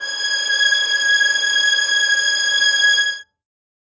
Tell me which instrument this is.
acoustic string instrument